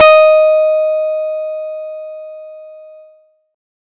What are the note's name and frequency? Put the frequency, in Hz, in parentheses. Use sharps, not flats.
D#5 (622.3 Hz)